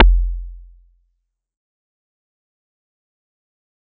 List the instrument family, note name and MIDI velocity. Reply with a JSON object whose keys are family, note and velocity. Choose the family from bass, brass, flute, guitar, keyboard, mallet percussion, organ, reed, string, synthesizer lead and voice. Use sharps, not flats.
{"family": "mallet percussion", "note": "F1", "velocity": 127}